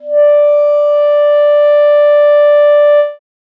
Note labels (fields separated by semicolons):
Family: reed; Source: acoustic; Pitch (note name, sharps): D5; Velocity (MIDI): 100; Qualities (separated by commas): dark